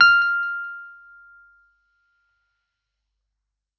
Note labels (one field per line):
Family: keyboard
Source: electronic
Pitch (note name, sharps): F6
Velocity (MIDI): 127